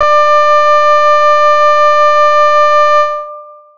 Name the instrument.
electronic keyboard